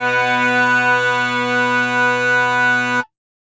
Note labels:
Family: flute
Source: acoustic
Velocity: 50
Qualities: bright, reverb

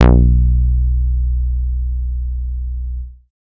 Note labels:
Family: bass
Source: synthesizer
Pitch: B1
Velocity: 127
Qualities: distorted

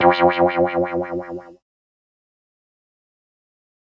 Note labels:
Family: keyboard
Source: synthesizer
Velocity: 25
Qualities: distorted, fast decay

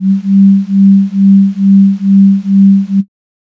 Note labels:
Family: flute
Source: synthesizer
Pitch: G3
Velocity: 25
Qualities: dark

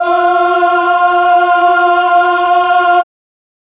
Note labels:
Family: voice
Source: electronic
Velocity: 127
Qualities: reverb

